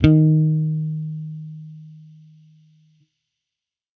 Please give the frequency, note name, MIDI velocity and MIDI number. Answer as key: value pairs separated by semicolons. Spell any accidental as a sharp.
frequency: 155.6 Hz; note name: D#3; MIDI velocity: 25; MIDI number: 51